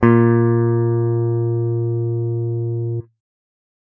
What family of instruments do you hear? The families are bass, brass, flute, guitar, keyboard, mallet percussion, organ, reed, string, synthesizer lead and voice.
guitar